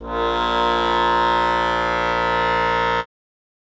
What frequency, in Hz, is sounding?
58.27 Hz